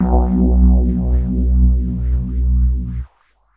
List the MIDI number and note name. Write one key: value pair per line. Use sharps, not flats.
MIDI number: 35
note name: B1